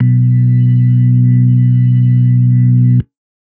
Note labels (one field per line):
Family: organ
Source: electronic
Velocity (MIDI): 25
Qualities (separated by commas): dark